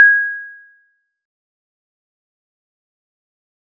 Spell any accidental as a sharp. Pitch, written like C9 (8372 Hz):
G#6 (1661 Hz)